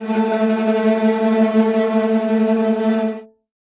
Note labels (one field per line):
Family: string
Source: acoustic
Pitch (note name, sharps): A3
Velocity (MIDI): 75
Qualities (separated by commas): non-linear envelope, reverb